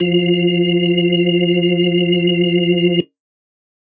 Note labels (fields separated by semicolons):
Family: organ; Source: electronic; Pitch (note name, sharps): F3; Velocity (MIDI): 100; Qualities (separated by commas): reverb